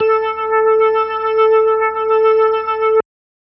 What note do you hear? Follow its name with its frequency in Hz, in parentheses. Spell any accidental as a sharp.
A4 (440 Hz)